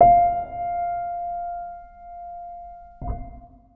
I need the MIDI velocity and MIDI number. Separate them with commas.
25, 77